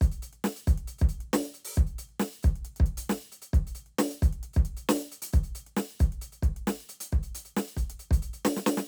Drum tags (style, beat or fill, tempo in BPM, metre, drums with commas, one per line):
rock
beat
135 BPM
4/4
closed hi-hat, open hi-hat, hi-hat pedal, snare, kick